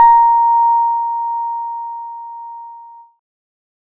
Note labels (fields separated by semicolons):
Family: keyboard; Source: electronic; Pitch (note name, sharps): A#5; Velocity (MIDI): 25